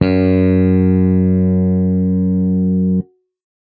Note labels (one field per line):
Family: bass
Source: electronic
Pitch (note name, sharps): F#2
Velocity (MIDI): 127